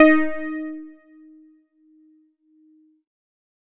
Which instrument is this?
electronic keyboard